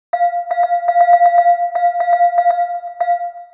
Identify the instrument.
synthesizer mallet percussion instrument